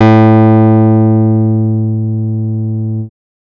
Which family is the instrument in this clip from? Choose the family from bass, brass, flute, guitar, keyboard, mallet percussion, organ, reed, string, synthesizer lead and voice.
bass